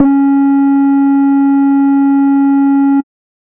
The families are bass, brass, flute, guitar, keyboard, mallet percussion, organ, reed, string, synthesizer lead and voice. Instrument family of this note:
bass